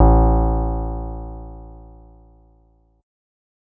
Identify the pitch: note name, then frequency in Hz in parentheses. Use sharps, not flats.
A1 (55 Hz)